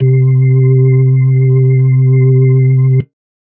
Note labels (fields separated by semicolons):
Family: organ; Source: electronic; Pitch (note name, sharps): C3; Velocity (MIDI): 127; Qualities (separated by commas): dark